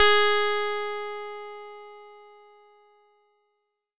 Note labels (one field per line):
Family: bass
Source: synthesizer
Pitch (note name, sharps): G#4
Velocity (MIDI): 75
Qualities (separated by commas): bright, distorted